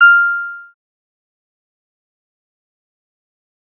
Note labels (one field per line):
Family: bass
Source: synthesizer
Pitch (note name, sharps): F6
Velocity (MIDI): 25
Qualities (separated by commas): fast decay, percussive